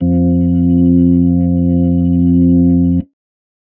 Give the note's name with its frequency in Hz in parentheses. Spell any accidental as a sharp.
F2 (87.31 Hz)